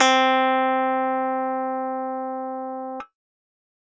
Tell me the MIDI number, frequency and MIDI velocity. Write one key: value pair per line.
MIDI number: 60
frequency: 261.6 Hz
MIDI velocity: 100